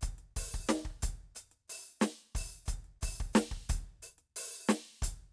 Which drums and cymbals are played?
closed hi-hat, open hi-hat, hi-hat pedal, snare and kick